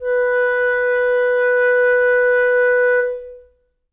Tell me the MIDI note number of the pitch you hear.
71